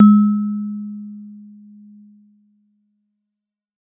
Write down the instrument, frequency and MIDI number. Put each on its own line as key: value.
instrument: acoustic mallet percussion instrument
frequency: 207.7 Hz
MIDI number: 56